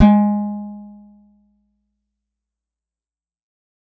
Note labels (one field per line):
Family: guitar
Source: acoustic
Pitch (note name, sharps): G#3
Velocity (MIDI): 127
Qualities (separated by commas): fast decay